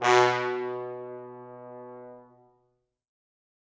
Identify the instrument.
acoustic brass instrument